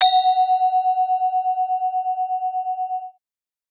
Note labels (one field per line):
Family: mallet percussion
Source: acoustic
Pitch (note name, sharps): F#5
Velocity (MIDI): 100